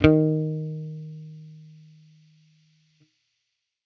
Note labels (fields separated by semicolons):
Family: bass; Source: electronic; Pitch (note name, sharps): D#3; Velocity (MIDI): 25